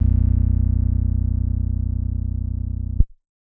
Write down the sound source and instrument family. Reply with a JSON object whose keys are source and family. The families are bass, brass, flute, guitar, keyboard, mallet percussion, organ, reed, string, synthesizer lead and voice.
{"source": "electronic", "family": "keyboard"}